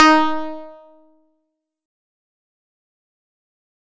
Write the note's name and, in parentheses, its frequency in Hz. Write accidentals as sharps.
D#4 (311.1 Hz)